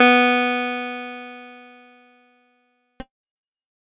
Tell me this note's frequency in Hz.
246.9 Hz